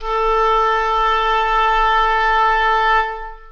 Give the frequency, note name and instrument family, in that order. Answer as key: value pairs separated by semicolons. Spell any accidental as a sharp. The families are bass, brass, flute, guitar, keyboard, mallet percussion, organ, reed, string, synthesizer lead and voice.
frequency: 440 Hz; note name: A4; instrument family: reed